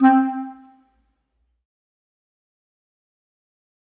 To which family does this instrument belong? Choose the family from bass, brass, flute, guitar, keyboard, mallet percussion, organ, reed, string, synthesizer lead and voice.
reed